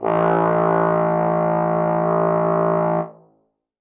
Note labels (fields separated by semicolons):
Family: brass; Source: acoustic; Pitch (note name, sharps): A1; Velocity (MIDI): 100; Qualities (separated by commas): reverb